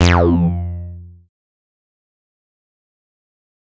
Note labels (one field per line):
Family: bass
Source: synthesizer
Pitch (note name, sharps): F2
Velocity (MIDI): 127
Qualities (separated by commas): distorted, fast decay